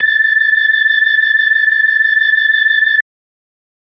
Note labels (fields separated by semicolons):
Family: organ; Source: electronic; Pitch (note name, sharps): A6; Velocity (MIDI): 127; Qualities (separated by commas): bright